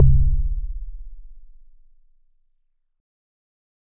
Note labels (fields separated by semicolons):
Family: organ; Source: electronic; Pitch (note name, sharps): C0; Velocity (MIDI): 75